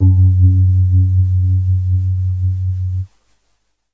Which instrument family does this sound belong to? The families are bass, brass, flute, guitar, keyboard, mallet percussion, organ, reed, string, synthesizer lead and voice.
keyboard